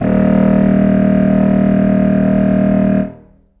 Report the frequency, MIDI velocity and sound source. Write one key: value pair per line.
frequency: 38.89 Hz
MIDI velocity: 75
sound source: acoustic